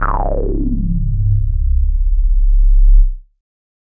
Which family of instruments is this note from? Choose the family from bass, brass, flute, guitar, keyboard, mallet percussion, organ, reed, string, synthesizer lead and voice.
bass